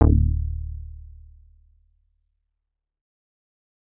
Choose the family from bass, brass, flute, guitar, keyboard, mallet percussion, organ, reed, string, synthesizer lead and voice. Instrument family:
bass